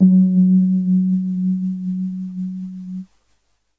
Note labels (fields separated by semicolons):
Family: keyboard; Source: electronic; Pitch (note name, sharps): F#3; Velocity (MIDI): 25; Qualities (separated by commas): dark